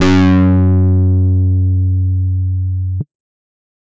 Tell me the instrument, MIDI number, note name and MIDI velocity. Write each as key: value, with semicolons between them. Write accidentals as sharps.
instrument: electronic guitar; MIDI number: 42; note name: F#2; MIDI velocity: 100